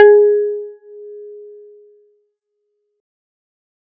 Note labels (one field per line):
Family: guitar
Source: synthesizer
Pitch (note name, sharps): G#4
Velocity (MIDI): 25